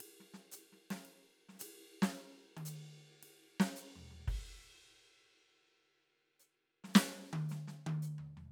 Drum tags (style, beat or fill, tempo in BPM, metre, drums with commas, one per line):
jazz
beat
112 BPM
4/4
crash, ride, hi-hat pedal, snare, high tom, floor tom, kick